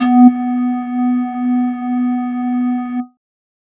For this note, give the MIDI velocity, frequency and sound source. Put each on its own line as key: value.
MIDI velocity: 50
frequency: 246.9 Hz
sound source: synthesizer